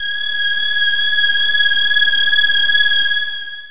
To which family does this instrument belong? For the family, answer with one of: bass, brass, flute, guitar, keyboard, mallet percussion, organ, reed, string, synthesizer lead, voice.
voice